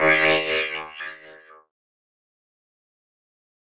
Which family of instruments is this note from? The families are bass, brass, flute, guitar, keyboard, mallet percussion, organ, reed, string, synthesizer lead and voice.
keyboard